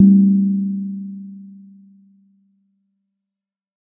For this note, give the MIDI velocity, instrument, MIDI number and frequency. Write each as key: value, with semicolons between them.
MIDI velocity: 50; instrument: acoustic mallet percussion instrument; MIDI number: 55; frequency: 196 Hz